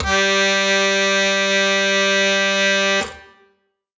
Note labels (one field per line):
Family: reed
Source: acoustic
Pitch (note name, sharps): G3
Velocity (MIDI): 75